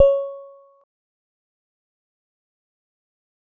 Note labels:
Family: mallet percussion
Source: acoustic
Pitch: C#5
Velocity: 25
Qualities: dark, fast decay, percussive

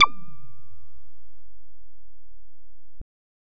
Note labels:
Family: bass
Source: synthesizer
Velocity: 25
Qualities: distorted

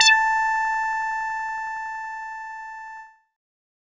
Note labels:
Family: bass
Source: synthesizer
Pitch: A5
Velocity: 127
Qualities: distorted

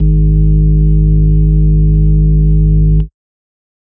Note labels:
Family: organ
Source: electronic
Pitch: G#1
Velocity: 50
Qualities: dark

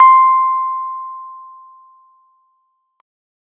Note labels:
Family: keyboard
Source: electronic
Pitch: C6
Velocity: 25

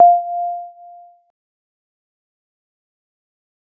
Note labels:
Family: keyboard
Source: electronic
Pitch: F5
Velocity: 25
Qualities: fast decay

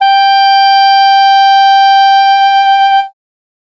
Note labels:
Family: reed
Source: acoustic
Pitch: G5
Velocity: 127

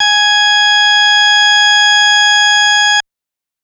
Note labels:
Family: organ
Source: electronic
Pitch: G#5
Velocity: 127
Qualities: bright, distorted

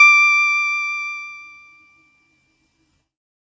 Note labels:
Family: keyboard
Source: electronic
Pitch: D6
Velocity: 50

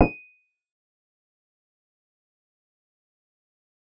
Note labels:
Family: keyboard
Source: synthesizer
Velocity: 25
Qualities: fast decay, percussive

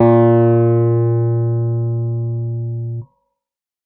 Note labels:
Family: keyboard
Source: electronic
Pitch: A#2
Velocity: 100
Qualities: dark, distorted

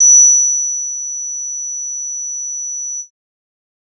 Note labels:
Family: bass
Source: synthesizer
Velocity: 50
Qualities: bright, distorted

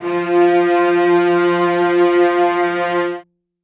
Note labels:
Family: string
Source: acoustic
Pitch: F3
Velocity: 127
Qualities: reverb

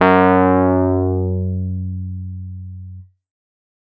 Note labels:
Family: keyboard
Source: electronic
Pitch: F#2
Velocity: 75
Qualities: distorted

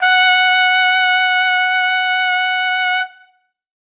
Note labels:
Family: brass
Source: acoustic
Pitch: F#5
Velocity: 100

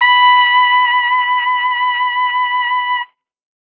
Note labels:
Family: brass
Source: acoustic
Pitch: B5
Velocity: 50

